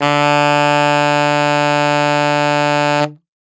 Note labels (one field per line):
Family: reed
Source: acoustic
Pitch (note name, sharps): D3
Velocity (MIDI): 127